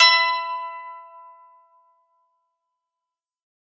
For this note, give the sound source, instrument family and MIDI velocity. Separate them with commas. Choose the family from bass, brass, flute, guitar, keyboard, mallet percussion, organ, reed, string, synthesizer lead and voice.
acoustic, guitar, 50